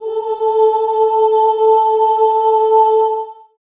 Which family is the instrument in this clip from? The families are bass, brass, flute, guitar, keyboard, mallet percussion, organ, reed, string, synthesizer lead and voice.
voice